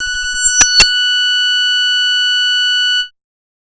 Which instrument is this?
synthesizer bass